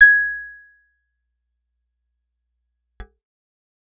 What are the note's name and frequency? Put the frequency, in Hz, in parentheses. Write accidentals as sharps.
G#6 (1661 Hz)